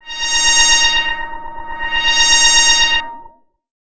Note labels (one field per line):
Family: bass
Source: synthesizer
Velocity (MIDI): 50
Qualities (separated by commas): tempo-synced